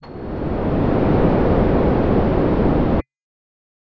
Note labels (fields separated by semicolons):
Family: voice; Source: synthesizer; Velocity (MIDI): 75; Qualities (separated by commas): multiphonic